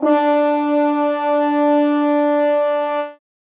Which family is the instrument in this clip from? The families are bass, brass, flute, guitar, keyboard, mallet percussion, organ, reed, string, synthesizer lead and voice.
brass